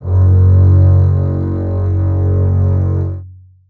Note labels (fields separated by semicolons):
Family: string; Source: acoustic; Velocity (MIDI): 25; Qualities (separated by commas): long release, reverb